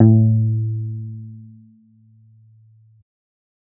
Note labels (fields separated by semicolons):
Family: bass; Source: synthesizer; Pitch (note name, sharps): A2; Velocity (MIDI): 25